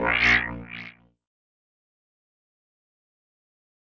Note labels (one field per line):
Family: keyboard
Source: electronic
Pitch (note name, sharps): A#1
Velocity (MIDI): 127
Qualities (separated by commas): distorted, fast decay, non-linear envelope